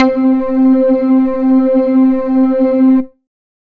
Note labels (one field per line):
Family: bass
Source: synthesizer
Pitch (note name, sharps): C4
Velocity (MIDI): 100